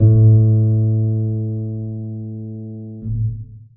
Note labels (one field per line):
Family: keyboard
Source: acoustic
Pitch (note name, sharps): A2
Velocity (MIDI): 25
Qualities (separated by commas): dark, reverb